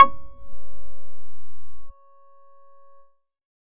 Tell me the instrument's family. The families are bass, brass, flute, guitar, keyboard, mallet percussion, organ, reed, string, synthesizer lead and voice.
bass